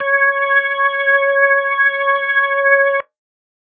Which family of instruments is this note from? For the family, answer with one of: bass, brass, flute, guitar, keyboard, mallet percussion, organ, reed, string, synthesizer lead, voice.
organ